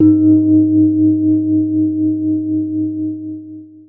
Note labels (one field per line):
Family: keyboard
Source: electronic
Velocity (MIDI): 127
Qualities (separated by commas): long release, reverb